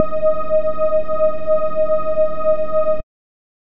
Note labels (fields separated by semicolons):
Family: bass; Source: synthesizer; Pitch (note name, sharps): D#5; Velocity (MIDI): 100; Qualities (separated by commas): dark